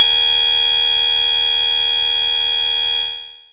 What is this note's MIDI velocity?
75